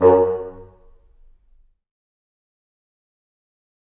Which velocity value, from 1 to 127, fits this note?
100